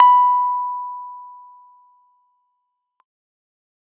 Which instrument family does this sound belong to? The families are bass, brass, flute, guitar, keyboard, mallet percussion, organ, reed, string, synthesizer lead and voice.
keyboard